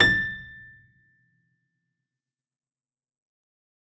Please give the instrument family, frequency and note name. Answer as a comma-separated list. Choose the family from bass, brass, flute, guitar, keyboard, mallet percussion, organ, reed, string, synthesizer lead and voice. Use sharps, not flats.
keyboard, 1760 Hz, A6